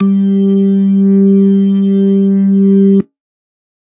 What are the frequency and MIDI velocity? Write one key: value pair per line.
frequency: 196 Hz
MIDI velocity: 75